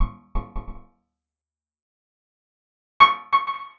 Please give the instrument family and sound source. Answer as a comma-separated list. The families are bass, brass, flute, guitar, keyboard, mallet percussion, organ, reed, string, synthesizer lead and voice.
guitar, acoustic